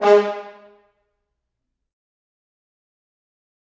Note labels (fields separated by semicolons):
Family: brass; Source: acoustic; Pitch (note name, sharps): G#3; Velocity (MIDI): 127; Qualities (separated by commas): fast decay, percussive, reverb